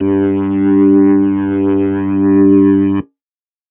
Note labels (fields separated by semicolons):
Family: organ; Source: electronic; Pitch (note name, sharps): G2; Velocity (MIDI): 75; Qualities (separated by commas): distorted